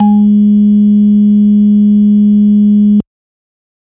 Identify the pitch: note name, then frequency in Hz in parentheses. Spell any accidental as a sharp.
G#3 (207.7 Hz)